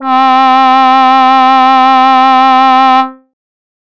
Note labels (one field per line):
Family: voice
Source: synthesizer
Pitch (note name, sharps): C4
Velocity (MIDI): 127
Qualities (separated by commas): distorted